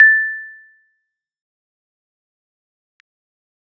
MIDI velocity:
25